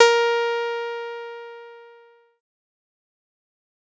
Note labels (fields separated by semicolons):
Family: bass; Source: synthesizer; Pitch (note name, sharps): A#4; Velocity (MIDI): 50; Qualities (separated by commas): distorted, fast decay